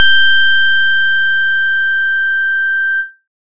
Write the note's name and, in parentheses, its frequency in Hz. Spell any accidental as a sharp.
G6 (1568 Hz)